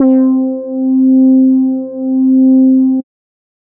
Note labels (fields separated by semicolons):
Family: bass; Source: synthesizer; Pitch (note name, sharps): C4; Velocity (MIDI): 75; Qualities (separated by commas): dark